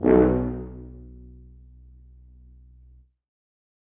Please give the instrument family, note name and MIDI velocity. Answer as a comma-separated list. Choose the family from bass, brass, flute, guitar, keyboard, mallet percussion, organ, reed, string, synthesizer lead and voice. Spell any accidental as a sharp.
brass, B1, 100